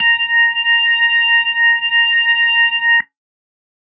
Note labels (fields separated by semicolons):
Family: organ; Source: electronic; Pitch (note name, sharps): A#5; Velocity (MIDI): 50